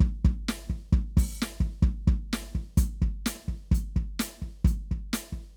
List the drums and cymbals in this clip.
closed hi-hat, open hi-hat, hi-hat pedal, snare and kick